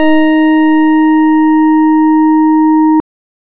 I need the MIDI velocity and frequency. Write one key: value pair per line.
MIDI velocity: 75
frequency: 311.1 Hz